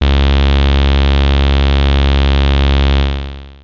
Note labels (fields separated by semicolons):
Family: bass; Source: synthesizer; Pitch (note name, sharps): C#2; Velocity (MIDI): 25; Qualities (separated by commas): bright, distorted, long release